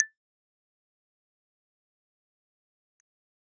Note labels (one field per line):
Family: keyboard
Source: electronic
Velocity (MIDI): 75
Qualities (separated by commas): fast decay, percussive